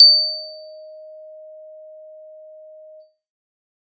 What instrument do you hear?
acoustic keyboard